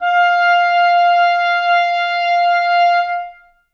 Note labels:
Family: reed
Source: acoustic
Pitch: F5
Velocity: 127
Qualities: reverb

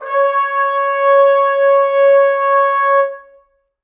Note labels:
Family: brass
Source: acoustic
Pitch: C#5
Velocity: 75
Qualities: reverb

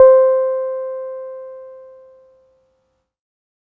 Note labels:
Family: keyboard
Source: electronic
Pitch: C5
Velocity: 127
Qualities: dark

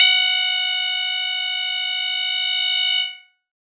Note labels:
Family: keyboard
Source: electronic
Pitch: F#5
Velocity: 100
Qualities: bright, distorted, multiphonic

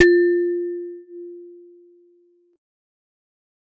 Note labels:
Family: mallet percussion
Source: acoustic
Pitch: F4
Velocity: 50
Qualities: fast decay, non-linear envelope

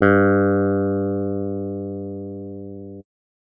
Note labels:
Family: keyboard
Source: electronic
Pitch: G2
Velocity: 75

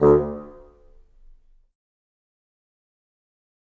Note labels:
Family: reed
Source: acoustic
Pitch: D2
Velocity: 100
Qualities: fast decay, percussive, reverb

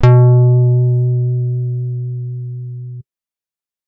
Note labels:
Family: guitar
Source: electronic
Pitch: B2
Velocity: 50

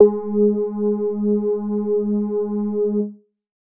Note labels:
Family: keyboard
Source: electronic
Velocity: 75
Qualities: distorted

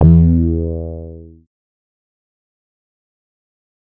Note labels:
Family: bass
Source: synthesizer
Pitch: E2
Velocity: 100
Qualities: distorted, fast decay

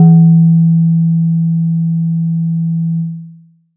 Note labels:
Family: mallet percussion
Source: acoustic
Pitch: E3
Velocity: 50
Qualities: dark, long release

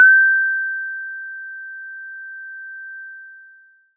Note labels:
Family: mallet percussion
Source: acoustic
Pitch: G6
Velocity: 25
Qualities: long release

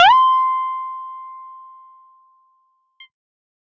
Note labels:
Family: guitar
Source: electronic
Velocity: 127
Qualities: distorted

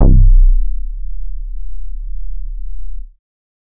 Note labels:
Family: bass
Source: synthesizer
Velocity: 75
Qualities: distorted

